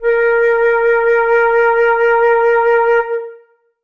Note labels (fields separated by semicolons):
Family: flute; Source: acoustic; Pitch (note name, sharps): A#4; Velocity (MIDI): 75; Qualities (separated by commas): reverb